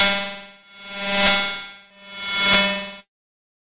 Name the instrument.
electronic guitar